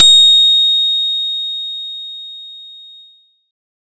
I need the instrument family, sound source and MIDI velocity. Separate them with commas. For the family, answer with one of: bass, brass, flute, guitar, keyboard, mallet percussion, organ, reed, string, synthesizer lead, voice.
guitar, acoustic, 100